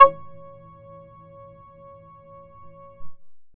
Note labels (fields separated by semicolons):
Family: bass; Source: synthesizer; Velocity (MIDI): 50; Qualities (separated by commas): distorted, long release, percussive